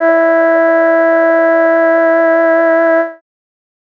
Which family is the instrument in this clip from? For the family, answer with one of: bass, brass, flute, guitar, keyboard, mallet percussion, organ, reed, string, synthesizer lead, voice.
voice